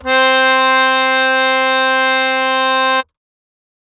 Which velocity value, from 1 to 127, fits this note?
127